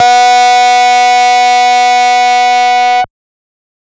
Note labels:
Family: bass; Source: synthesizer; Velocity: 127; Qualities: bright, distorted, multiphonic

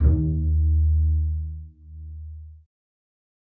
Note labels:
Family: string; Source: acoustic; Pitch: D#2; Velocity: 25; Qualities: dark, reverb

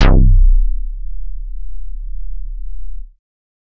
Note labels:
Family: bass; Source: synthesizer; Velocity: 127; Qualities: distorted

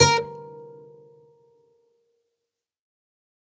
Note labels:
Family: string; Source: acoustic; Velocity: 100; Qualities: fast decay, percussive, reverb

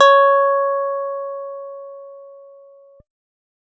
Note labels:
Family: guitar; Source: electronic; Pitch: C#5; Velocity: 25

